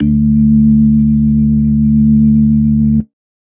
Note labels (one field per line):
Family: organ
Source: electronic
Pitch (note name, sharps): D2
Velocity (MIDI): 25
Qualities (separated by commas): dark